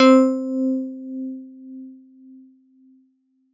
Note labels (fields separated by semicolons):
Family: keyboard; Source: electronic; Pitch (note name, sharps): C4; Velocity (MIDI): 127